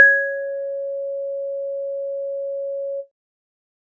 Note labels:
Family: keyboard; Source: electronic; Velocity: 50

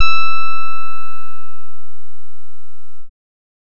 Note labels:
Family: bass; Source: synthesizer; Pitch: E6; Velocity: 75

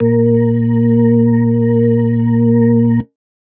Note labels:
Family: organ; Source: electronic; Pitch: A#2; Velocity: 75

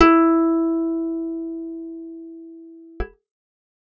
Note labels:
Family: guitar; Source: acoustic; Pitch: E4; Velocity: 100

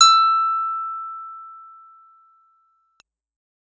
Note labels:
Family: keyboard; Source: electronic; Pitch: E6; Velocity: 127

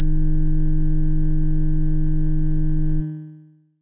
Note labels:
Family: bass; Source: synthesizer; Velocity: 75; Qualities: bright, multiphonic

